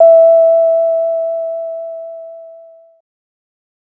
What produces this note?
synthesizer bass